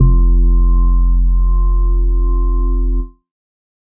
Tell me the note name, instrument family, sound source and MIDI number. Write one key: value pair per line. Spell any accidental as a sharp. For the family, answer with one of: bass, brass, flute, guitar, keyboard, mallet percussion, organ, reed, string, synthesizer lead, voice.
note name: F1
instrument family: organ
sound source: electronic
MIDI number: 29